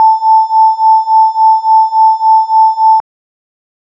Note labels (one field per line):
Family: organ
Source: electronic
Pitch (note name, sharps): A5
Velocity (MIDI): 75